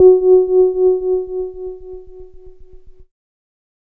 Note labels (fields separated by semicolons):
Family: keyboard; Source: electronic; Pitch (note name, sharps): F#4; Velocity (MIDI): 100; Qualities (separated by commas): dark